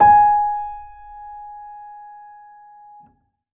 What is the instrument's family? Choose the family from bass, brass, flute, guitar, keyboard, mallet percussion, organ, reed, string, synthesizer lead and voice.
keyboard